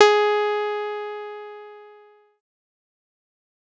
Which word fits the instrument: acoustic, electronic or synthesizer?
synthesizer